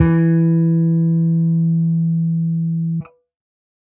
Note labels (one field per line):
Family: bass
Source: electronic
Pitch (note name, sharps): E3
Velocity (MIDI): 100